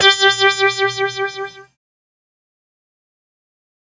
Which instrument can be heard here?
synthesizer keyboard